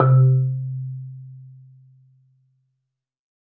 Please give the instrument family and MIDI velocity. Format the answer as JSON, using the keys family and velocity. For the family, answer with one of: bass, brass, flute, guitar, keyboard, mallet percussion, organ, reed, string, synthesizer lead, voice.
{"family": "mallet percussion", "velocity": 50}